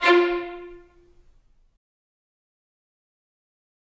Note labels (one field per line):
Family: string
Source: acoustic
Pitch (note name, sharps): F4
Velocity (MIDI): 75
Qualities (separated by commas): fast decay, reverb